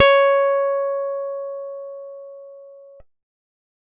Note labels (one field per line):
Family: guitar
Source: acoustic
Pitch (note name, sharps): C#5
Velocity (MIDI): 75